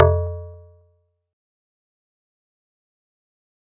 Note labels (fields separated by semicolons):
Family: mallet percussion; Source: acoustic; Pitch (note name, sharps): F2; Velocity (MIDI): 50; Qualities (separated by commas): fast decay, percussive